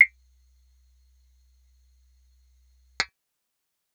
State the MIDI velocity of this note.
127